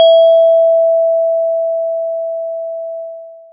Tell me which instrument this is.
electronic mallet percussion instrument